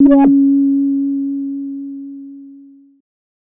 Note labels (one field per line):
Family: bass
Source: synthesizer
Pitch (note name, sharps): C#4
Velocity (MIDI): 75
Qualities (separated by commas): distorted